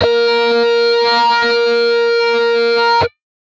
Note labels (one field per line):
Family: guitar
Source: electronic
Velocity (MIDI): 75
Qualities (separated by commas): bright, distorted